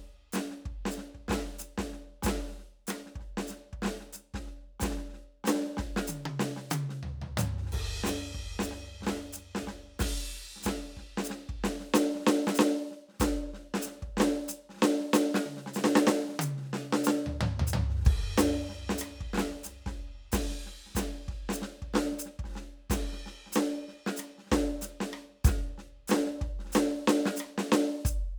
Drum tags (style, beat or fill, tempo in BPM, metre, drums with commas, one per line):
New Orleans funk
beat
93 BPM
4/4
crash, ride, hi-hat pedal, snare, cross-stick, high tom, floor tom, kick